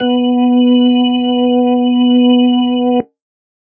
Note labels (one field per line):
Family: organ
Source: electronic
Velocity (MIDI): 75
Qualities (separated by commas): dark